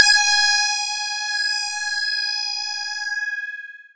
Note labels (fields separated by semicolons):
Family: mallet percussion; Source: electronic; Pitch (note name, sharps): G#5; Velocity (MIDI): 100; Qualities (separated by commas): bright, distorted, long release, non-linear envelope